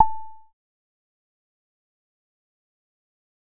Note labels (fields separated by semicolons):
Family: bass; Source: synthesizer; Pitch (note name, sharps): A5; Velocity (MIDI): 25; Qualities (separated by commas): fast decay, percussive